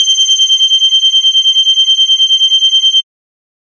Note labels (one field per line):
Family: bass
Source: synthesizer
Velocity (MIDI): 127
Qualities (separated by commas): bright, distorted